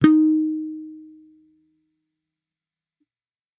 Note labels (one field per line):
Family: bass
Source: electronic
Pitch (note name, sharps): D#4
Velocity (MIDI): 100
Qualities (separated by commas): fast decay